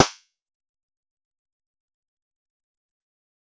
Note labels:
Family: guitar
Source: synthesizer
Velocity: 127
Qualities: fast decay, percussive

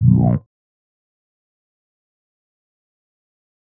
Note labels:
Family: bass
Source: synthesizer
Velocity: 127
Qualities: distorted, fast decay, percussive

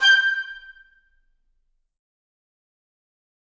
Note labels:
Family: reed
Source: acoustic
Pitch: G6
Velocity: 100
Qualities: fast decay, percussive, reverb

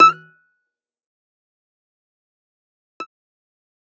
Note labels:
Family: guitar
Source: electronic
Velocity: 127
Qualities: fast decay, percussive

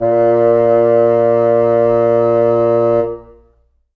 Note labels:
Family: reed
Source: acoustic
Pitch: A#2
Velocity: 100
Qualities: reverb

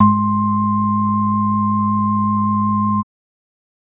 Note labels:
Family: organ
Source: electronic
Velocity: 127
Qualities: multiphonic

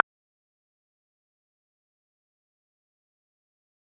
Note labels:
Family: guitar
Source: electronic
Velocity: 50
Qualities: fast decay, percussive

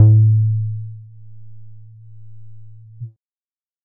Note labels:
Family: bass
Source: synthesizer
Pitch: A2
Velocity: 25

